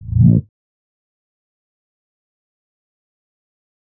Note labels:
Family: bass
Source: synthesizer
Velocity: 25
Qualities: distorted, fast decay, percussive

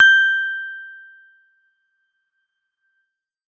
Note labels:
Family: keyboard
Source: electronic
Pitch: G6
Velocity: 75

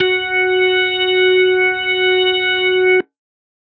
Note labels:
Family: organ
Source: electronic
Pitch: F#4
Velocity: 127

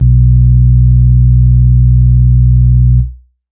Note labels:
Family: organ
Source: electronic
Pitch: B1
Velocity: 127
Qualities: dark

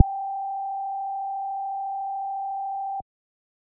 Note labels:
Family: bass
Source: synthesizer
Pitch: G5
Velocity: 100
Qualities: dark

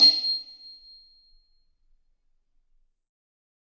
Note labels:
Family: mallet percussion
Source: acoustic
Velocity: 25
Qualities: bright, percussive, reverb

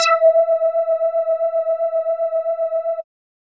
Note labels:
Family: bass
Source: synthesizer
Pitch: E5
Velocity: 127

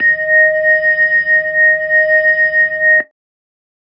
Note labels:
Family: keyboard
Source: electronic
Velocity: 50

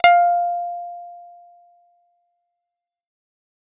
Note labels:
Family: bass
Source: synthesizer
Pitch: F5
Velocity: 75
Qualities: fast decay

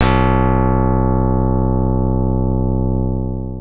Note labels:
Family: keyboard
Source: electronic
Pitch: C1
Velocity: 25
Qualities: bright, long release

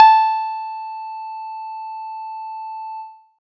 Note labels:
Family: guitar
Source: synthesizer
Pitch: A5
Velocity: 100

